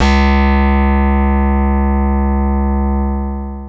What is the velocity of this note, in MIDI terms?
75